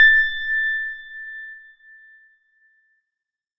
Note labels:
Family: organ; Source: electronic; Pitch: A6; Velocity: 25; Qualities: bright

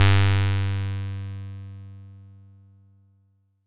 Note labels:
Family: bass; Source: synthesizer; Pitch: G2; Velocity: 50; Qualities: bright, distorted

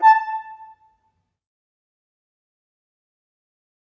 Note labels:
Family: flute; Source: acoustic; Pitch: A5; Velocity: 25; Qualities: fast decay, percussive, reverb

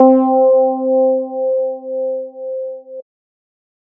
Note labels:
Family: bass; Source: synthesizer; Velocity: 127

